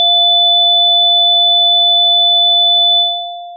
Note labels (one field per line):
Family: synthesizer lead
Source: synthesizer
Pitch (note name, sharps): F5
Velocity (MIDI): 100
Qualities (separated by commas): bright, long release